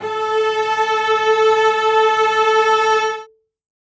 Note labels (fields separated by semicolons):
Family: string; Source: acoustic; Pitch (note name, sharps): A4; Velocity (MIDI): 100; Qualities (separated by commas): reverb